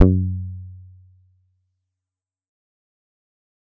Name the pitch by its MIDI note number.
42